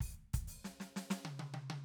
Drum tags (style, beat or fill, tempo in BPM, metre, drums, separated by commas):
Purdie shuffle, fill, 130 BPM, 4/4, closed hi-hat, open hi-hat, hi-hat pedal, snare, high tom, kick